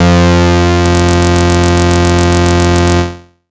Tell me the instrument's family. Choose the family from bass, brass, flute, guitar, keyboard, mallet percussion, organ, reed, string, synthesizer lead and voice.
bass